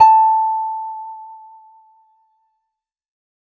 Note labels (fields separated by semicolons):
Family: guitar; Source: acoustic; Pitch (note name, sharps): A5; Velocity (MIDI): 75